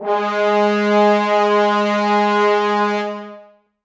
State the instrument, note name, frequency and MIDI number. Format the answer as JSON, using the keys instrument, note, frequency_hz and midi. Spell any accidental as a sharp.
{"instrument": "acoustic brass instrument", "note": "G#3", "frequency_hz": 207.7, "midi": 56}